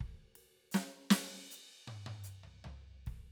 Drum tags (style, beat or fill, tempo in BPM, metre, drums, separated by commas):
country, beat, 78 BPM, 4/4, crash, ride, hi-hat pedal, snare, mid tom, floor tom, kick